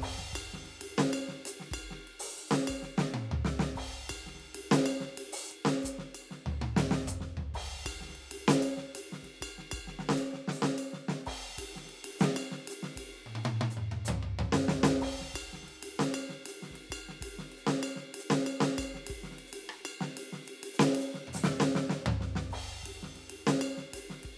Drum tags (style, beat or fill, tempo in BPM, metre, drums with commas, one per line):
Afro-Cuban
beat
128 BPM
4/4
crash, ride, ride bell, open hi-hat, hi-hat pedal, snare, cross-stick, high tom, mid tom, floor tom, kick